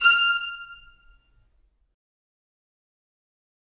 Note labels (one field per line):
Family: string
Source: acoustic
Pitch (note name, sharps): F6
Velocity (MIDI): 127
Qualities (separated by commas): bright, fast decay, reverb